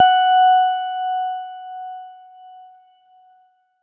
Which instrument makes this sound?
electronic keyboard